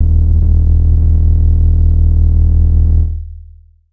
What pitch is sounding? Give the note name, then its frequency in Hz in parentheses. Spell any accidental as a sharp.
D#1 (38.89 Hz)